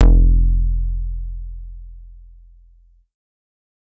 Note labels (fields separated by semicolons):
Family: bass; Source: synthesizer; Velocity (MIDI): 100; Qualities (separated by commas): distorted